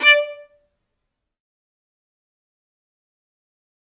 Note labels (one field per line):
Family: string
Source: acoustic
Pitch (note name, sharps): D5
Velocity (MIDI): 127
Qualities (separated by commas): bright, fast decay, percussive, reverb